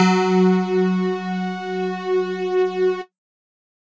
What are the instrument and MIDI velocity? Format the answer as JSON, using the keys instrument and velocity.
{"instrument": "electronic mallet percussion instrument", "velocity": 50}